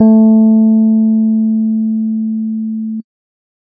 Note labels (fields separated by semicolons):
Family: keyboard; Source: electronic; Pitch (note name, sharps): A3; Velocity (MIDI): 100; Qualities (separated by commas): dark